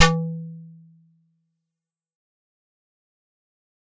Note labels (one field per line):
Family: keyboard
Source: acoustic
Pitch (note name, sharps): E3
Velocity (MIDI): 127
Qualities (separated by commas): fast decay, percussive